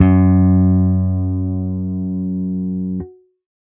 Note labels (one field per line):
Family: bass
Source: electronic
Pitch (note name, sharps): F#2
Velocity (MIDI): 100